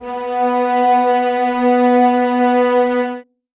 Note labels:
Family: string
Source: acoustic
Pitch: B3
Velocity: 50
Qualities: reverb

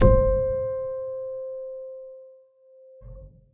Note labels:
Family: keyboard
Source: acoustic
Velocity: 50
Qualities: dark, reverb

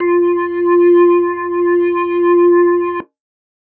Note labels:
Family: organ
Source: electronic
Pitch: F4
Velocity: 100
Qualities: distorted

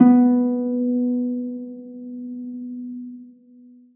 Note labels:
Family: string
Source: acoustic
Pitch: B3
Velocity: 100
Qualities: long release, reverb

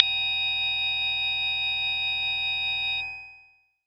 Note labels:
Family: bass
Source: synthesizer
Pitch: D#6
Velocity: 127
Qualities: multiphonic

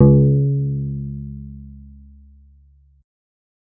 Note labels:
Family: bass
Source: synthesizer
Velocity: 25

